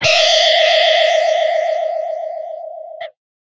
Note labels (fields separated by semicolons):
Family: guitar; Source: electronic; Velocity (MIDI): 75; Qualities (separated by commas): bright, distorted